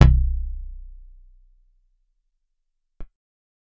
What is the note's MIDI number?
23